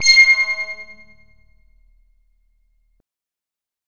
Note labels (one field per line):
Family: bass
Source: synthesizer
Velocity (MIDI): 127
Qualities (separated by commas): bright, distorted